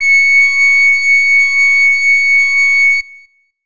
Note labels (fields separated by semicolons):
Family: flute; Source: acoustic; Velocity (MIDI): 100